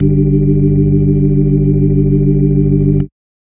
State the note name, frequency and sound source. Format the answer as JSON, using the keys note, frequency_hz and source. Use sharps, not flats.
{"note": "G1", "frequency_hz": 49, "source": "electronic"}